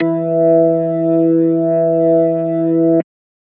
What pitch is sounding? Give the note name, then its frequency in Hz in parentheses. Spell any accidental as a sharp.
E3 (164.8 Hz)